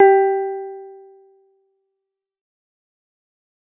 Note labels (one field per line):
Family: guitar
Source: synthesizer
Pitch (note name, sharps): G4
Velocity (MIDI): 75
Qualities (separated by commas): fast decay